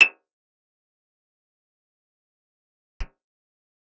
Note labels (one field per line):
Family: guitar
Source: acoustic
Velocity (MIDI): 75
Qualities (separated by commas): bright, fast decay, percussive, reverb